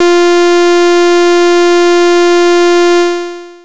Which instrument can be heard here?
synthesizer bass